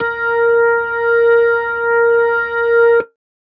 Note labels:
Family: organ; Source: electronic; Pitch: A#4; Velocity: 127

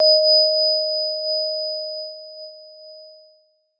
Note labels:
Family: keyboard; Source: electronic; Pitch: D#5; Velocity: 100

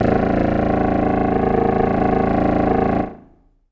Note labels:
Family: reed; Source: acoustic; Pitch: A0; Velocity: 100; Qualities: reverb

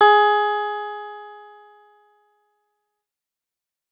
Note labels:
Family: guitar; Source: electronic; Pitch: G#4; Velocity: 100

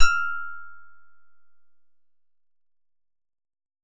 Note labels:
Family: guitar; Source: synthesizer; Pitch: F6; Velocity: 25

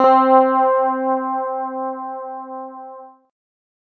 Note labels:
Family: guitar; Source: electronic; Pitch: C4; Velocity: 25

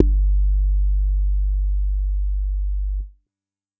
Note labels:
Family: bass; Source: synthesizer; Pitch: G1; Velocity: 25; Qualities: distorted

